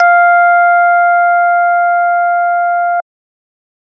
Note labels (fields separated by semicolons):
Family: organ; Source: electronic; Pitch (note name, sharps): F5; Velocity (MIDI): 100